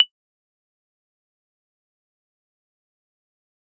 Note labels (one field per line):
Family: mallet percussion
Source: acoustic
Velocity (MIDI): 100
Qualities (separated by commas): dark, fast decay, percussive, reverb